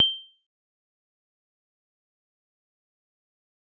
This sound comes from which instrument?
acoustic mallet percussion instrument